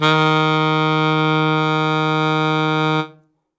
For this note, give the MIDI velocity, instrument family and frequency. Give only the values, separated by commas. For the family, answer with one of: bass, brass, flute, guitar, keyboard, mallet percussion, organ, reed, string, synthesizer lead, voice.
100, reed, 155.6 Hz